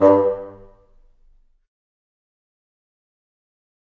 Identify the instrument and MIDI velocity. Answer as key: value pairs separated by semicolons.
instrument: acoustic reed instrument; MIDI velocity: 100